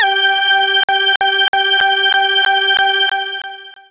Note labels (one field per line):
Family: synthesizer lead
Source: synthesizer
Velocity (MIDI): 50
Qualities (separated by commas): bright, long release